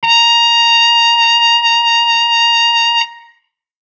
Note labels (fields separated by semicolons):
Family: brass; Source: acoustic; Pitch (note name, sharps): A#5; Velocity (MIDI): 75